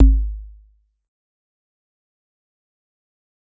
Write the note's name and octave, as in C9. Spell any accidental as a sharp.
G#1